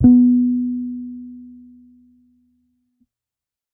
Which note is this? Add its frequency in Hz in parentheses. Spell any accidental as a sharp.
B3 (246.9 Hz)